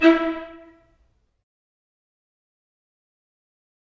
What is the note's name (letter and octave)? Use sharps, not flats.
E4